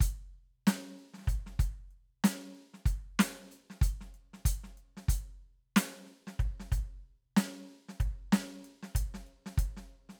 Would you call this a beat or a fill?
beat